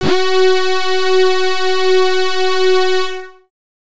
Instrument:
synthesizer bass